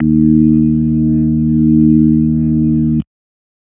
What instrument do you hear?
electronic organ